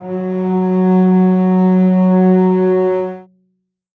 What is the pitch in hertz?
185 Hz